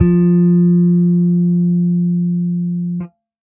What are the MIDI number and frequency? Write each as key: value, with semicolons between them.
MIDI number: 53; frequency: 174.6 Hz